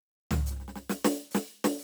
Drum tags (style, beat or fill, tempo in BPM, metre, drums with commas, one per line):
Purdie shuffle
fill
130 BPM
4/4
hi-hat pedal, snare, floor tom